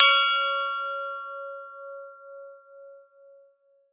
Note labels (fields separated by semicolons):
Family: mallet percussion; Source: acoustic; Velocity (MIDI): 100; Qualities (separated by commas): reverb